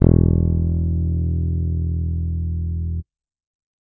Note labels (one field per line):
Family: bass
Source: electronic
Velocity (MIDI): 100